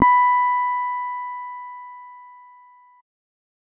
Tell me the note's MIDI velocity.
25